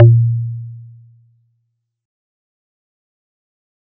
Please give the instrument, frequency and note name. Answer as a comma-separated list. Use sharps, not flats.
acoustic mallet percussion instrument, 116.5 Hz, A#2